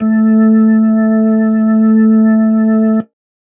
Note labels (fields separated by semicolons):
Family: organ; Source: electronic; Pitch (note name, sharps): A3; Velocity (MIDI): 127; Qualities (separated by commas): dark